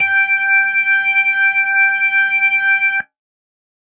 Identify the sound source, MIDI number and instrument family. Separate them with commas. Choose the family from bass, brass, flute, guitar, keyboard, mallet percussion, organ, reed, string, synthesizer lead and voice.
electronic, 79, organ